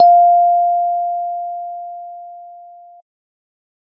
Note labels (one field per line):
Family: keyboard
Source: electronic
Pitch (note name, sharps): F5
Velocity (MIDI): 100